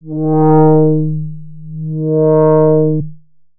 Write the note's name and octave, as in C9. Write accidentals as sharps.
D#3